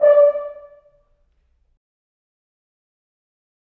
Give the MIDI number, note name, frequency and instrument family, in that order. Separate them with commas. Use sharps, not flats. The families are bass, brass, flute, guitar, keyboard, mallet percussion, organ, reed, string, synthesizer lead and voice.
74, D5, 587.3 Hz, brass